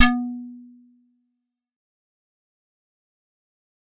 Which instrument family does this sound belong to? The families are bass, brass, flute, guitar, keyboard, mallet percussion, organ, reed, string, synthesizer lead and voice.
keyboard